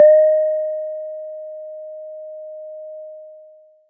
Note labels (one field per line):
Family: mallet percussion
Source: acoustic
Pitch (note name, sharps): D#5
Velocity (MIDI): 25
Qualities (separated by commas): long release